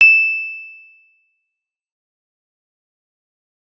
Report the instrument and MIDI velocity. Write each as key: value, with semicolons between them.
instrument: electronic guitar; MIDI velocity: 50